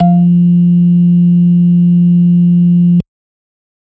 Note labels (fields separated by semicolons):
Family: organ; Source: electronic; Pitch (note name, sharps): F3; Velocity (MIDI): 100